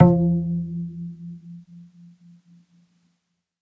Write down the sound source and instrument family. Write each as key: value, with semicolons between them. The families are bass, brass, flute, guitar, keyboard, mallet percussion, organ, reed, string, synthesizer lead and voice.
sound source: acoustic; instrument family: string